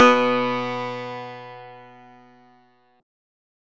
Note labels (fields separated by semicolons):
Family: synthesizer lead; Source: synthesizer; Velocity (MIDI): 25; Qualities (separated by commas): bright, distorted